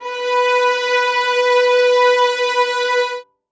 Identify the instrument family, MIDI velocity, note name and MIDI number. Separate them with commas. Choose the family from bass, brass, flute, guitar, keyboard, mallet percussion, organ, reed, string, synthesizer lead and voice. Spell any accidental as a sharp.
string, 100, B4, 71